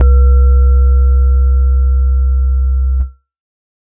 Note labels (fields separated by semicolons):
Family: keyboard; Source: electronic; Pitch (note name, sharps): C2; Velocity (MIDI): 75